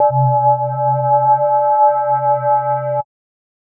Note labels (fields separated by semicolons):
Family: mallet percussion; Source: electronic; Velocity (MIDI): 50; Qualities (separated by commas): multiphonic, non-linear envelope